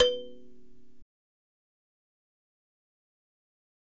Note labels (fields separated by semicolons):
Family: mallet percussion; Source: acoustic; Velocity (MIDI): 100; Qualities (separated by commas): fast decay, reverb